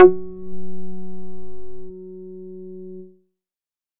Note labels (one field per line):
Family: bass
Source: synthesizer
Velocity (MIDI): 50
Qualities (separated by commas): distorted